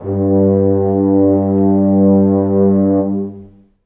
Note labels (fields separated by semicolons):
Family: brass; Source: acoustic; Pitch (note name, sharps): G2; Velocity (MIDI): 25; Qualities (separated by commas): dark, long release, reverb